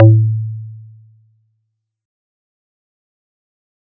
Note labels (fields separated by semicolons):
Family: mallet percussion; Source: acoustic; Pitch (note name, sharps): A2; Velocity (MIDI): 75; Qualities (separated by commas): fast decay